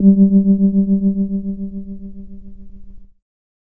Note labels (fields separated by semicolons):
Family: keyboard; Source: electronic; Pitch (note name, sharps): G3; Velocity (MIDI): 127; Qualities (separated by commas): dark